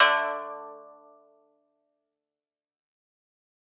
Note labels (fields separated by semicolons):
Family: guitar; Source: acoustic; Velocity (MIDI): 100; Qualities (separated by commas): fast decay